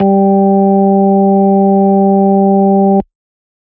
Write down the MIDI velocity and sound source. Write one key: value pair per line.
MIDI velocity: 127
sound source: electronic